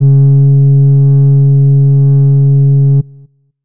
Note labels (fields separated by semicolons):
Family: flute; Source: acoustic; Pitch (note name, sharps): C#3; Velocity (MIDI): 25; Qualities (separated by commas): dark